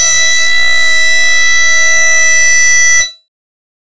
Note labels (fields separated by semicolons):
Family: bass; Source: synthesizer; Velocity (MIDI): 75